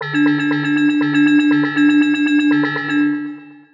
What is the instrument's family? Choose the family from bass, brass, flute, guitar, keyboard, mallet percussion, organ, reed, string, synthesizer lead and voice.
mallet percussion